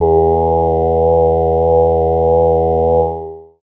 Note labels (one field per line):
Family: voice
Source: synthesizer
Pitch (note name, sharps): E2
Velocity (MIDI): 127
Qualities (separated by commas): long release